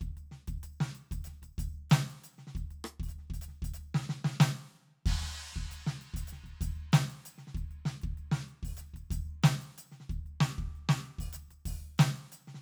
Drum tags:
funk, beat, 95 BPM, 4/4, crash, percussion, snare, cross-stick, kick

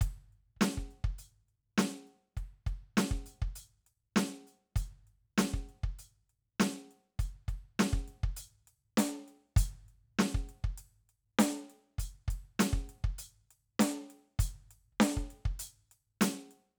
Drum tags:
Latin funk, beat, 100 BPM, 4/4, closed hi-hat, snare, kick

